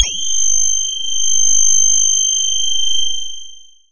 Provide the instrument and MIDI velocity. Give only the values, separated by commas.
synthesizer voice, 100